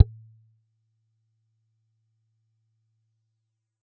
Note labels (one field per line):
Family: guitar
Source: acoustic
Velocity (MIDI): 25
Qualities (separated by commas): percussive